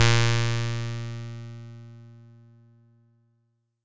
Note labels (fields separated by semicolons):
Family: bass; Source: synthesizer; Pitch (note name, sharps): A#2; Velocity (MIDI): 25; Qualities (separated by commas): bright, distorted